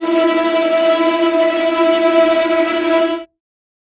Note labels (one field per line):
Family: string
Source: acoustic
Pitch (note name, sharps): E4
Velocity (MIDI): 25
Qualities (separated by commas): bright, non-linear envelope, reverb